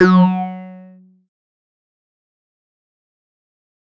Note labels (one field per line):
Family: bass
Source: synthesizer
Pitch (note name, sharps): F#3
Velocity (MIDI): 50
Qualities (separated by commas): distorted, fast decay